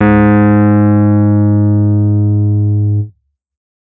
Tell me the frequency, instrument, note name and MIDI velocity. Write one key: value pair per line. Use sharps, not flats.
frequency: 103.8 Hz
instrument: electronic keyboard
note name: G#2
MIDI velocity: 127